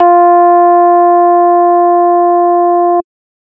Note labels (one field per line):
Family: organ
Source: electronic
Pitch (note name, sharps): F4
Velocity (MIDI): 100